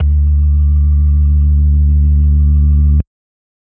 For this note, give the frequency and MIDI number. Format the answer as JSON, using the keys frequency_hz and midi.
{"frequency_hz": 73.42, "midi": 38}